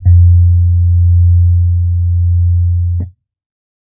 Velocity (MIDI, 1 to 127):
25